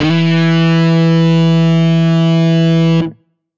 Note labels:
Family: guitar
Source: electronic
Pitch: E3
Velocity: 127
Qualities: bright, distorted

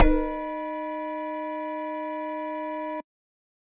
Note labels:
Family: bass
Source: synthesizer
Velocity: 75

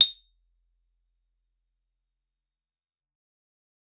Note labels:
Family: guitar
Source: acoustic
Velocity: 127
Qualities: fast decay, percussive

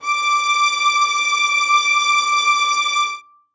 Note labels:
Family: string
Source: acoustic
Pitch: D6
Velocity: 100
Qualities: reverb

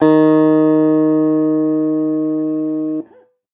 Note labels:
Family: guitar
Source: electronic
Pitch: D#3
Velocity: 25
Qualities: distorted

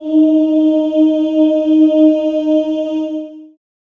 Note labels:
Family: voice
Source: acoustic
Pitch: D#4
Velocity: 75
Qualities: long release, reverb

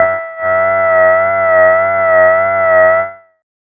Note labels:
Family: bass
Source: synthesizer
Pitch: E5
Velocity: 75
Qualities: distorted, tempo-synced

